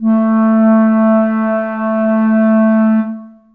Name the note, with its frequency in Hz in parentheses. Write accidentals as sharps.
A3 (220 Hz)